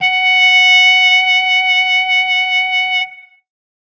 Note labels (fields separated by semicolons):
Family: brass; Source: acoustic; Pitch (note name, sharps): F#5; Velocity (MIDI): 50